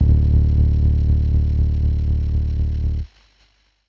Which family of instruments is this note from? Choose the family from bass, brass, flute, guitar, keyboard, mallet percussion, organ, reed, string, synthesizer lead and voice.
keyboard